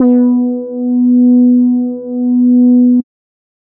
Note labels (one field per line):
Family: bass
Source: synthesizer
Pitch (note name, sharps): B3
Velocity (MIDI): 25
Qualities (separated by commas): dark